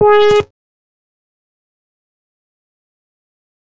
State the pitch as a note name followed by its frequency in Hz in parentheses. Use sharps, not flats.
G#4 (415.3 Hz)